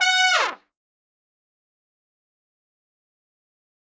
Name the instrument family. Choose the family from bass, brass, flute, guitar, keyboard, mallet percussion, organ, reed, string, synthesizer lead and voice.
brass